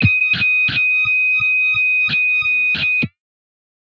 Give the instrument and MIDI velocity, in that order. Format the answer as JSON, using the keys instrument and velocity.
{"instrument": "electronic guitar", "velocity": 127}